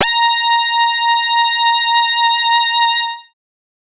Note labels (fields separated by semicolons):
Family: bass; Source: synthesizer; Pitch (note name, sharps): A#5; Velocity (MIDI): 75; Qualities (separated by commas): bright, distorted, multiphonic